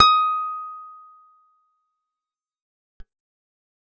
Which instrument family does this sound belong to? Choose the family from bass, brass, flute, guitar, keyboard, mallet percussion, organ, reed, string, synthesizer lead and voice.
guitar